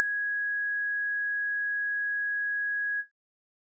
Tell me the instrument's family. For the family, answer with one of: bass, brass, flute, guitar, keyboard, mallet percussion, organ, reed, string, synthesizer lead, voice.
keyboard